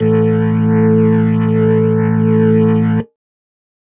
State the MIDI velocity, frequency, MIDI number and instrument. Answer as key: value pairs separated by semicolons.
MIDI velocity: 127; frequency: 55 Hz; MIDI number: 33; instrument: electronic keyboard